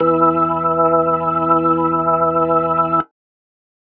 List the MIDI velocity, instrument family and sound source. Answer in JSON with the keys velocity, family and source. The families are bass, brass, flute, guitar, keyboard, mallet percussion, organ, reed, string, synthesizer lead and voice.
{"velocity": 100, "family": "organ", "source": "electronic"}